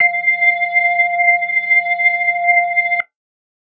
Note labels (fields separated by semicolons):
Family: organ; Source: electronic; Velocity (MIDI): 75; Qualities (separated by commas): distorted